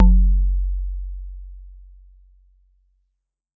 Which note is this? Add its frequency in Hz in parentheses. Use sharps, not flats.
F#1 (46.25 Hz)